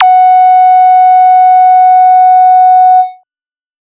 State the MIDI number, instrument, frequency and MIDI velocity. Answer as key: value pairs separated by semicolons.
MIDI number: 78; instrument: synthesizer bass; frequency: 740 Hz; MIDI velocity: 127